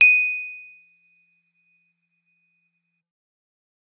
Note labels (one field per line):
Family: guitar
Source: electronic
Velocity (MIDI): 75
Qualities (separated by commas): bright, percussive